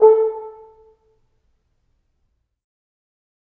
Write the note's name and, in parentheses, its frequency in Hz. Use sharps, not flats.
A4 (440 Hz)